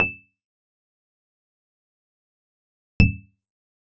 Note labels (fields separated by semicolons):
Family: guitar; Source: acoustic; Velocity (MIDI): 25; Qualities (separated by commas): percussive